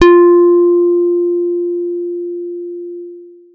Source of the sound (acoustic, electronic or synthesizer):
electronic